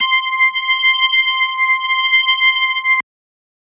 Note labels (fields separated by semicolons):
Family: organ; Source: electronic; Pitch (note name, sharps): C6; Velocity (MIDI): 100; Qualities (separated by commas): distorted